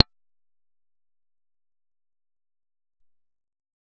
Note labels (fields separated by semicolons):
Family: bass; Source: synthesizer; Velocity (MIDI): 75; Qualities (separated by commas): percussive